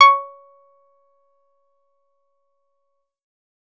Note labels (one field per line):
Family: bass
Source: synthesizer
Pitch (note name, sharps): C#6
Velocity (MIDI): 100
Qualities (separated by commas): percussive